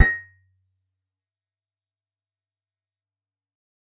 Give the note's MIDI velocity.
127